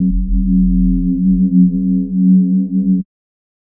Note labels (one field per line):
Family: mallet percussion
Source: electronic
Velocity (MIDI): 25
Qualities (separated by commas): multiphonic, non-linear envelope